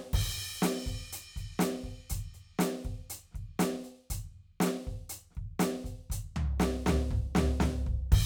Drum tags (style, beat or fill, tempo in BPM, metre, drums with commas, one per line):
rock
beat
120 BPM
4/4
crash, closed hi-hat, hi-hat pedal, snare, mid tom, floor tom, kick